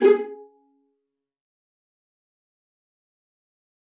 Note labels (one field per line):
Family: string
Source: acoustic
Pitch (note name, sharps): G#4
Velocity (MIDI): 50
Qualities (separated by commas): fast decay, percussive, reverb